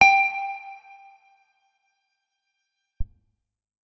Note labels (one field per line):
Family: guitar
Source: electronic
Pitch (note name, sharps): G5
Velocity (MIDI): 50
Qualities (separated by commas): reverb